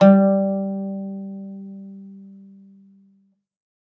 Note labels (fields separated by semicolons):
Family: guitar; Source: acoustic; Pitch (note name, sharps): G3; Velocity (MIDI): 100; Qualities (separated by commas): reverb